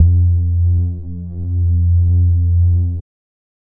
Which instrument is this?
synthesizer bass